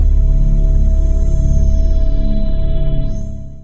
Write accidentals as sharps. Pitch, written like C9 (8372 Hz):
C#0 (17.32 Hz)